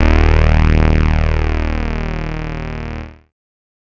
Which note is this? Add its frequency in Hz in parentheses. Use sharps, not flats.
D#1 (38.89 Hz)